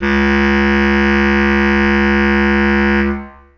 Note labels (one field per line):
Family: reed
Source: acoustic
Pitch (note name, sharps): C#2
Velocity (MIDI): 75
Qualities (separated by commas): long release, reverb